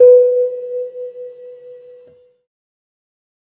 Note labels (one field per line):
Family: keyboard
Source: electronic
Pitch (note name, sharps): B4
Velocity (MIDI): 75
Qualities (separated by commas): dark, fast decay